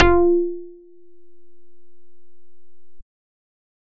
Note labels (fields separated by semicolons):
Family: bass; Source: synthesizer; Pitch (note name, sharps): F4; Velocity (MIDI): 75